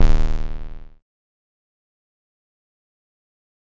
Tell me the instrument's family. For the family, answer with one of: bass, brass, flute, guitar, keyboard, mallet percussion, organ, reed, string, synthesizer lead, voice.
bass